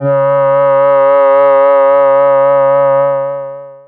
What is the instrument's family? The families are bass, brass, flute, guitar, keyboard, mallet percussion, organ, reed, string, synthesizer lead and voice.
voice